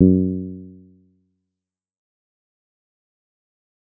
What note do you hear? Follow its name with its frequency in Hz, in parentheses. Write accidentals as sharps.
F#2 (92.5 Hz)